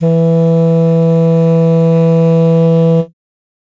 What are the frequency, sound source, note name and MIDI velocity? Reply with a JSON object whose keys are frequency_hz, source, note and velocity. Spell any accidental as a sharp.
{"frequency_hz": 164.8, "source": "acoustic", "note": "E3", "velocity": 127}